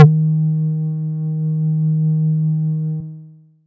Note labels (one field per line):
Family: bass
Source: synthesizer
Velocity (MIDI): 25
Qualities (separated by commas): multiphonic